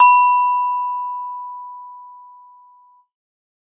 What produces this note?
acoustic mallet percussion instrument